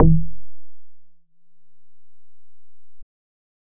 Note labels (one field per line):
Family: bass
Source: synthesizer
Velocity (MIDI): 25